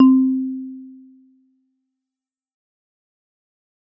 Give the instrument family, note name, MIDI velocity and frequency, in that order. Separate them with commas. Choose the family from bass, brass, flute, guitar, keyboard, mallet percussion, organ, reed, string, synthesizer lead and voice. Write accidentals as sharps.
mallet percussion, C4, 75, 261.6 Hz